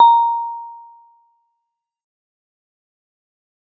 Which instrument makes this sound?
acoustic mallet percussion instrument